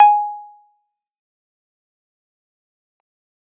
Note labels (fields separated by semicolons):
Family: keyboard; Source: electronic; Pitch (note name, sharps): G#5; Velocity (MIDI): 50; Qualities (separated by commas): fast decay, percussive